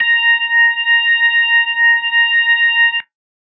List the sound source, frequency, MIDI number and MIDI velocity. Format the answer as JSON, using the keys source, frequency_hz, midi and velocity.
{"source": "electronic", "frequency_hz": 932.3, "midi": 82, "velocity": 50}